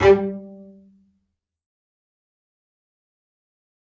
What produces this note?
acoustic string instrument